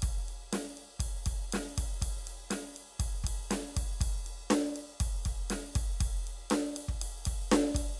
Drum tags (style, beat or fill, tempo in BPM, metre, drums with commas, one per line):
rock
beat
120 BPM
4/4
ride, snare, kick